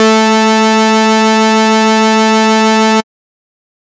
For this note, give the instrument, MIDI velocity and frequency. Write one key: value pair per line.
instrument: synthesizer bass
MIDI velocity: 50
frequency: 220 Hz